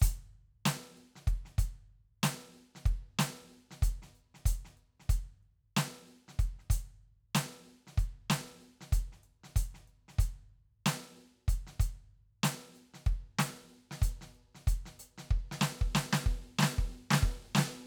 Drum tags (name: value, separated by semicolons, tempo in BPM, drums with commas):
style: hip-hop; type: beat; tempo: 94 BPM; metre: 4/4; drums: crash, closed hi-hat, hi-hat pedal, snare, kick